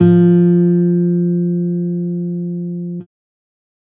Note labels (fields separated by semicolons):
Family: guitar; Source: electronic; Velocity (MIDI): 50